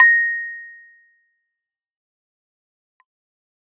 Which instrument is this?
electronic keyboard